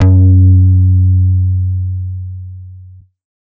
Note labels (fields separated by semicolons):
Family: bass; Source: synthesizer; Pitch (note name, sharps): F#2; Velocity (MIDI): 100; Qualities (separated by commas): distorted